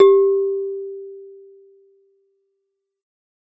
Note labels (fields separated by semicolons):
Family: mallet percussion; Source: acoustic; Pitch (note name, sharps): G4; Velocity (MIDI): 75